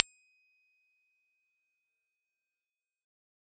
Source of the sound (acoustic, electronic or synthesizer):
synthesizer